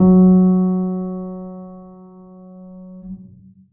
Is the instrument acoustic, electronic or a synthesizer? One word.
acoustic